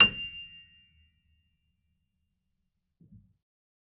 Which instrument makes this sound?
acoustic keyboard